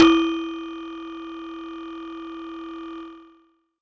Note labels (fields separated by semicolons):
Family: mallet percussion; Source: acoustic; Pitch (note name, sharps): E4; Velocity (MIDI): 127; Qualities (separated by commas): distorted